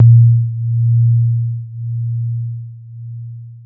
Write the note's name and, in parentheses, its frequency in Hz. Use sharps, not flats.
A#2 (116.5 Hz)